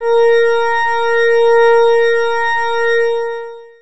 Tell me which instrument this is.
electronic organ